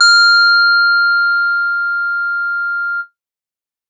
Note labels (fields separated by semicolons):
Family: guitar; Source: electronic; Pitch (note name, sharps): F6; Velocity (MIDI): 100; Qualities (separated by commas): bright